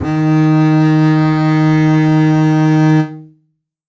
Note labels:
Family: string; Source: acoustic; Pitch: D#3; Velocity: 50; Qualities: reverb

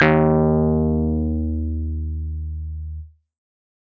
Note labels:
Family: keyboard; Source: electronic; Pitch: D#2; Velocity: 100; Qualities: distorted

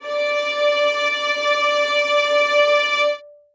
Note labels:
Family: string; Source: acoustic; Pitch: D5; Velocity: 50; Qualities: reverb

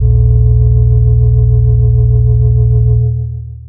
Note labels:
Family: mallet percussion; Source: electronic; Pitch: D#0; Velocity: 75; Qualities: long release

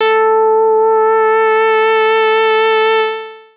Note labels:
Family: bass; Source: synthesizer; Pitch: A4; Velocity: 75; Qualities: distorted, long release

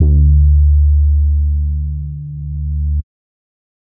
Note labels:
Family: bass; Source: synthesizer; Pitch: D2; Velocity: 100; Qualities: dark

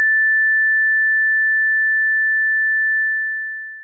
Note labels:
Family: synthesizer lead; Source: synthesizer; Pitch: A6; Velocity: 100; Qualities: bright, long release

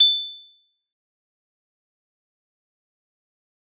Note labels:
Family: mallet percussion; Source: acoustic; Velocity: 25; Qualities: bright, fast decay, percussive

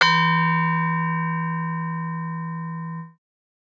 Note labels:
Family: mallet percussion; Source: acoustic; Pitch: E3; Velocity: 50

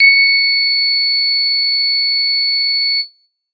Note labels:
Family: bass; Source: synthesizer; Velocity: 50

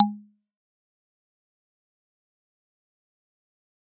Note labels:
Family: mallet percussion; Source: acoustic; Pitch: G#3; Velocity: 100; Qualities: fast decay, percussive

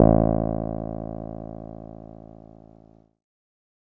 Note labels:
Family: keyboard; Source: electronic; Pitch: A1; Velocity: 25; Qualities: dark

